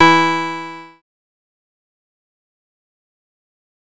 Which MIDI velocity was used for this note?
25